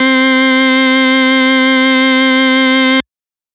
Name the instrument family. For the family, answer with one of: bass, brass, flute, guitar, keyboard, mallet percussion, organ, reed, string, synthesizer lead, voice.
organ